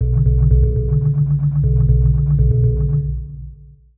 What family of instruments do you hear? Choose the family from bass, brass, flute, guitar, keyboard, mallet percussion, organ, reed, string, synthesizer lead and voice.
mallet percussion